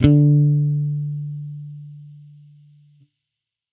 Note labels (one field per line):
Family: bass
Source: electronic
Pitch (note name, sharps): D3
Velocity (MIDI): 50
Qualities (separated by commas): distorted